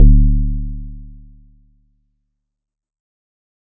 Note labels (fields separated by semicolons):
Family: keyboard; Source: electronic; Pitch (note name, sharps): D1; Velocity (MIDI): 100; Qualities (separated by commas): dark, fast decay